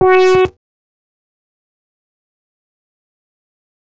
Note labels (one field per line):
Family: bass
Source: synthesizer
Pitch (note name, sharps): F#4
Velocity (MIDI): 100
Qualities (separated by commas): fast decay